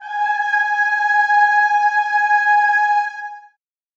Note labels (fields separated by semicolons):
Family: voice; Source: acoustic; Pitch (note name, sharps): G#5; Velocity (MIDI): 127; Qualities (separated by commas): long release, reverb